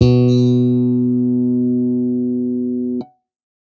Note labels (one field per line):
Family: bass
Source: electronic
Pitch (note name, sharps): B2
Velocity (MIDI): 127